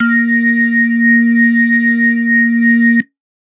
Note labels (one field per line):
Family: organ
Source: electronic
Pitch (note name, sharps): A#3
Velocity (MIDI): 25